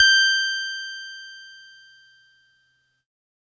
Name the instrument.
electronic keyboard